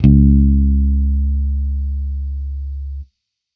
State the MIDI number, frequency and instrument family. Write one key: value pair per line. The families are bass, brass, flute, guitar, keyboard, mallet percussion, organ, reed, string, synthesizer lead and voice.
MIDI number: 37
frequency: 69.3 Hz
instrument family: bass